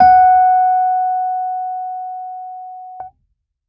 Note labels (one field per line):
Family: keyboard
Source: electronic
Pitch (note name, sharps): F#5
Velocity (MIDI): 75